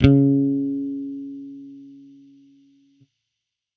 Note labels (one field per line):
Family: bass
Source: electronic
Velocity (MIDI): 25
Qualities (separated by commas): distorted